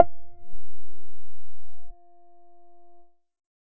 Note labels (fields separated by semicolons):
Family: bass; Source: synthesizer; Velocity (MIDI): 25; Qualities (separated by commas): distorted